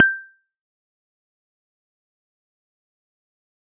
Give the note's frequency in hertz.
1568 Hz